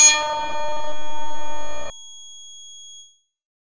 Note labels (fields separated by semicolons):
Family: bass; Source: synthesizer; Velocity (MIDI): 100; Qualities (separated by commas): bright, distorted